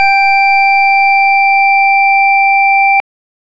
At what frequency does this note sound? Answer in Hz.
784 Hz